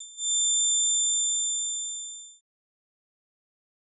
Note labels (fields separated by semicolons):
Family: bass; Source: synthesizer; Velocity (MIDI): 100; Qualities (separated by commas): bright, distorted, fast decay